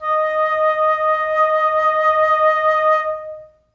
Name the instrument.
acoustic flute